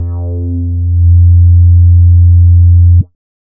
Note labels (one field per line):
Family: bass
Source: synthesizer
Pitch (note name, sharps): F2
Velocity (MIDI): 50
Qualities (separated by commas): dark, distorted